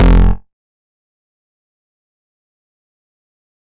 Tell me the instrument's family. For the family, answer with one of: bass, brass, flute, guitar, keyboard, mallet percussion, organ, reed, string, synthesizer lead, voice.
bass